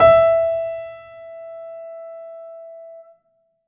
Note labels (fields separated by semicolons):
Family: keyboard; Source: acoustic; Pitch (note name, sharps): E5; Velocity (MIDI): 75; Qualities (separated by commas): reverb